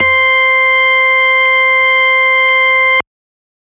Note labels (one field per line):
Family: organ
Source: electronic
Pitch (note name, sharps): C5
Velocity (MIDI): 100